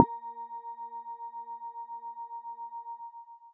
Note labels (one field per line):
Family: mallet percussion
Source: electronic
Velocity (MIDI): 50